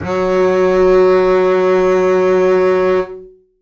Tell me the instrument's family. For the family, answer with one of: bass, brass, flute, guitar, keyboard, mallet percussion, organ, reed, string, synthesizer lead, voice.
string